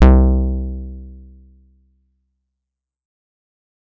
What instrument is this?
electronic guitar